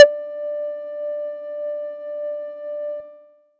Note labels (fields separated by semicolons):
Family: bass; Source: synthesizer; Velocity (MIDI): 25; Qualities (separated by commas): multiphonic